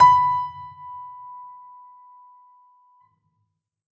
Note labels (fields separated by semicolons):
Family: keyboard; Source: acoustic; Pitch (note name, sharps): B5; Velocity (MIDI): 127; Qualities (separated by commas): reverb